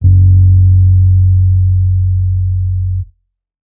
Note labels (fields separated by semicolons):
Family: bass; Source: electronic; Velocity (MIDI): 50; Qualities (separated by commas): dark